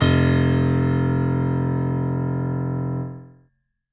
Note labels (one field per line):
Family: keyboard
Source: acoustic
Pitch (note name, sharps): F1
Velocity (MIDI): 127